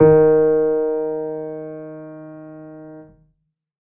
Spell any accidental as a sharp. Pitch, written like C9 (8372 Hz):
D#3 (155.6 Hz)